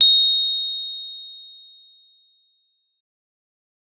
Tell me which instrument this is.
electronic keyboard